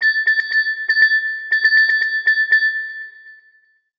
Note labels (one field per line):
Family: mallet percussion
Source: synthesizer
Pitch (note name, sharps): A6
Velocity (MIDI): 75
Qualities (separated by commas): multiphonic, tempo-synced